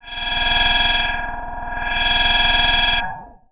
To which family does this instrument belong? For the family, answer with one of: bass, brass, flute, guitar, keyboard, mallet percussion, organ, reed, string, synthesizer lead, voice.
bass